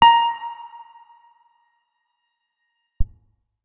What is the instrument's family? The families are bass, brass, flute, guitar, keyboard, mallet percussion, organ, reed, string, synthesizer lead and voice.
guitar